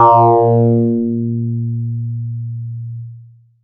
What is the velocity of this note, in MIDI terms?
100